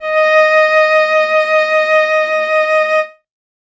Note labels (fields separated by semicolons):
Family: string; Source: acoustic; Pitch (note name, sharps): D#5; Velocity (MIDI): 25; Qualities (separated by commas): reverb